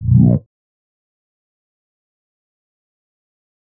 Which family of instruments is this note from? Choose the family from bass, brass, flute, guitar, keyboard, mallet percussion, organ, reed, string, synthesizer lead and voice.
bass